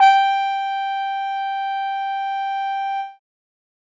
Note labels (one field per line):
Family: brass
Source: acoustic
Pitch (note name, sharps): G5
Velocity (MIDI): 50